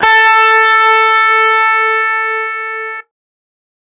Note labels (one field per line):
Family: guitar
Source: electronic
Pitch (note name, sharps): A4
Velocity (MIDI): 127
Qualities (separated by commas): distorted